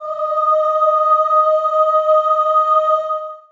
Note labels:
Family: voice; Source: acoustic; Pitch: D#5; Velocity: 50; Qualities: reverb

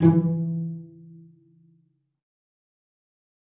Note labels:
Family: string; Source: acoustic; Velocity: 75; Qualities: dark, fast decay, reverb

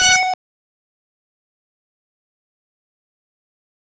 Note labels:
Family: bass; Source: synthesizer; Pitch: F#5; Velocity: 100; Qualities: bright, distorted, fast decay, percussive

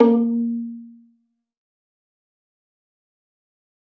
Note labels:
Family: string; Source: acoustic; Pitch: A#3; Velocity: 25; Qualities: fast decay, reverb

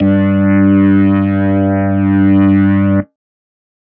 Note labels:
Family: organ; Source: electronic; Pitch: G2; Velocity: 127

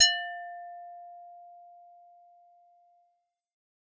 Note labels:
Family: bass; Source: synthesizer; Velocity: 50; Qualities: distorted

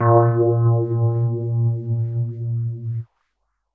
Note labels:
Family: keyboard; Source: electronic; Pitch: A#2; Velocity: 75; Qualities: distorted, non-linear envelope

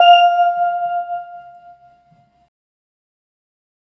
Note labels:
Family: organ; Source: electronic; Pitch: F5; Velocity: 75; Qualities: fast decay

